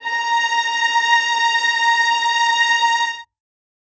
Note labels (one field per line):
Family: string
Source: acoustic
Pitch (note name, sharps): A#5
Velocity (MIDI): 50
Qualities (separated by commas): reverb